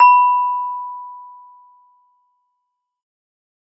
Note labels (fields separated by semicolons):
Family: mallet percussion; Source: acoustic; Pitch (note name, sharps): B5; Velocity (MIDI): 75